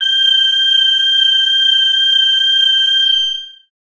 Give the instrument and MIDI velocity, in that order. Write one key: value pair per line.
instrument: synthesizer bass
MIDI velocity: 100